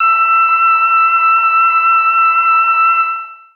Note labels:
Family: voice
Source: synthesizer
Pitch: E6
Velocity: 75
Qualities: bright, long release

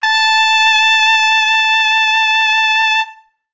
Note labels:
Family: brass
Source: acoustic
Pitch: A5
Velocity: 127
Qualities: bright

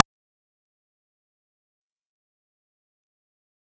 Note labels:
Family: bass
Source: synthesizer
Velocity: 127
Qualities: percussive

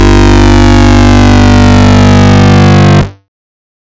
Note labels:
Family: bass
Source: synthesizer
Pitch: G1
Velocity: 75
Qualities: bright, distorted

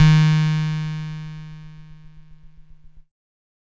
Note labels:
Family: keyboard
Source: electronic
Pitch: D#3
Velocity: 100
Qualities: bright, distorted

